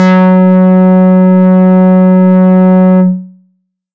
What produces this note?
synthesizer bass